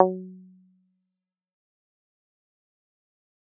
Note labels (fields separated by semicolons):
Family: guitar; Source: electronic; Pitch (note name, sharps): F#3; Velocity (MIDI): 75; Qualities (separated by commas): fast decay, percussive